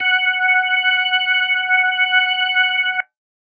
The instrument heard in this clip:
electronic organ